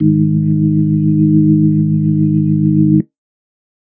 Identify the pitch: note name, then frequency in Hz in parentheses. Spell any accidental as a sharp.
G#1 (51.91 Hz)